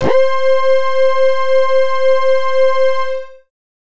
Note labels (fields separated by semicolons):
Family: bass; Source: synthesizer; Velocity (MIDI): 50; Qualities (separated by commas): distorted